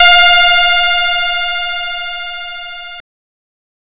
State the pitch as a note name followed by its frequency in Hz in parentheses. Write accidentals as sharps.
F5 (698.5 Hz)